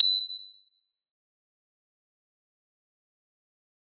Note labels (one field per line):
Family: mallet percussion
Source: acoustic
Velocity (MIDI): 127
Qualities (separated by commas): bright, fast decay, percussive